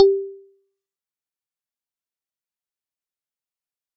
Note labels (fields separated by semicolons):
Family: mallet percussion; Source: acoustic; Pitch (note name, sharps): G4; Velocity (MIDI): 127; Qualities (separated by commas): fast decay, percussive